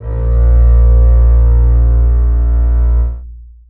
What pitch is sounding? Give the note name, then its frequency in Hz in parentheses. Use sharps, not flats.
A#1 (58.27 Hz)